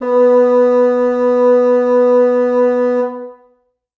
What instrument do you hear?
acoustic reed instrument